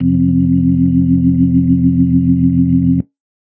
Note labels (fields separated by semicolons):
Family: organ; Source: electronic; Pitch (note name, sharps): F1; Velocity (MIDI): 75